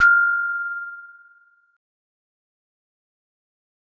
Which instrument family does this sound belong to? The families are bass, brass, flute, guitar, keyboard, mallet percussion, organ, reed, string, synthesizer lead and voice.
mallet percussion